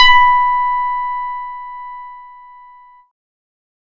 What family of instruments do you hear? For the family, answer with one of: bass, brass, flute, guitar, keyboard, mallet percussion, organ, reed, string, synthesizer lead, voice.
keyboard